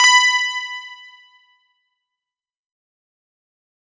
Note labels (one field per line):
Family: guitar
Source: electronic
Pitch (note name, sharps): B5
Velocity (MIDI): 100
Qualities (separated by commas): fast decay